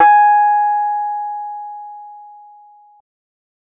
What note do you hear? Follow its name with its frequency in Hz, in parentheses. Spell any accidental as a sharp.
G#5 (830.6 Hz)